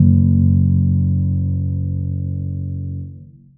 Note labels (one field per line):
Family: keyboard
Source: acoustic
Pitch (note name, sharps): F#1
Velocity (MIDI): 25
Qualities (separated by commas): dark, long release, reverb